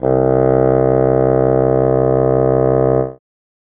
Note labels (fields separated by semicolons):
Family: reed; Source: acoustic; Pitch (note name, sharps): C2; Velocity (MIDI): 50